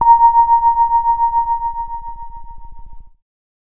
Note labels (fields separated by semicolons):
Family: keyboard; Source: electronic; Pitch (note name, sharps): A#5; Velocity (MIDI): 100; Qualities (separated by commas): dark